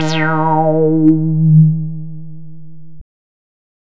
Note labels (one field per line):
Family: bass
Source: synthesizer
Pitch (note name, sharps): D#3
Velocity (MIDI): 100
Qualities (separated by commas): distorted